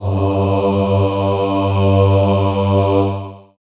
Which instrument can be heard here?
acoustic voice